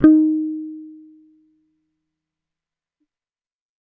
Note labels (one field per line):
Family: bass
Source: electronic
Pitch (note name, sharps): D#4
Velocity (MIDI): 25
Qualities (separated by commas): fast decay